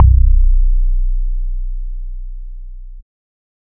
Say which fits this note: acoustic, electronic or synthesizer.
synthesizer